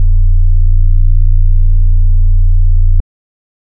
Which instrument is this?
electronic organ